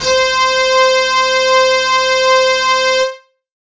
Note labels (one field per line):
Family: guitar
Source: electronic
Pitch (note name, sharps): C5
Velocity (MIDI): 25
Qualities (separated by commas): distorted